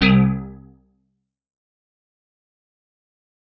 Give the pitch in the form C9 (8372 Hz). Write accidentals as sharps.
C2 (65.41 Hz)